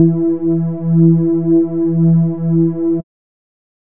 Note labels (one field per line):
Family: bass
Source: synthesizer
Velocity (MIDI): 127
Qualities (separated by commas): dark